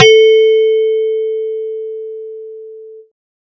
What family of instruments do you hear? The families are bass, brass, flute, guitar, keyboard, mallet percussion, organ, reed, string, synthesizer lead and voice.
bass